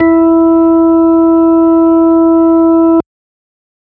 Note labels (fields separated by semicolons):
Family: organ; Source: electronic; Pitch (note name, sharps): E4; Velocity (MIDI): 50